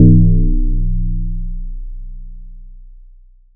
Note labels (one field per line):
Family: mallet percussion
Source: electronic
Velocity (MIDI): 100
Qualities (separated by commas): multiphonic